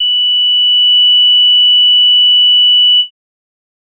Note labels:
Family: bass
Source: synthesizer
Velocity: 50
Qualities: bright, distorted

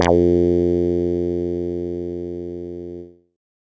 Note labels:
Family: bass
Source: synthesizer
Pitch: F2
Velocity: 127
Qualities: distorted

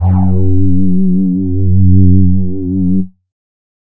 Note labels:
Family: voice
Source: synthesizer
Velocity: 127

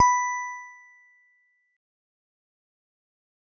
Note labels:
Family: mallet percussion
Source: acoustic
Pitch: B5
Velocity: 50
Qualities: fast decay

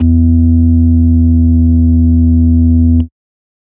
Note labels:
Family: organ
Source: electronic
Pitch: E2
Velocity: 50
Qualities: dark

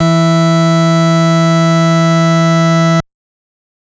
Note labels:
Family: organ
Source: electronic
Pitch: E3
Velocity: 127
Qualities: bright, distorted

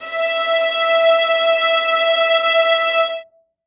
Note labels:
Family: string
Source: acoustic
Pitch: E5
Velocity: 50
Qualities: reverb

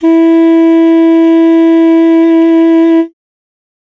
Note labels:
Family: reed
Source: acoustic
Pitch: E4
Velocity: 100

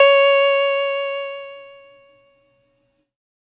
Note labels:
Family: keyboard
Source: electronic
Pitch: C#5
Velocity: 100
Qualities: distorted

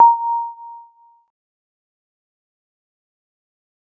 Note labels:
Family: keyboard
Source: electronic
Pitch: A#5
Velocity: 25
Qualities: fast decay

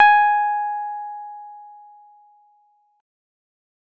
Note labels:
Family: keyboard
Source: electronic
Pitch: G#5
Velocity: 127

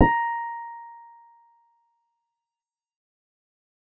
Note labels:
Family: keyboard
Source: synthesizer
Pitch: A#5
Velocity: 25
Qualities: fast decay

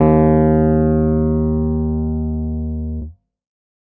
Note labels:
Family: keyboard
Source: electronic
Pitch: D#2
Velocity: 75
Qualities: distorted

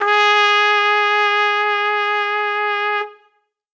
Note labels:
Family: brass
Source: acoustic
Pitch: G#4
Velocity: 100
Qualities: bright

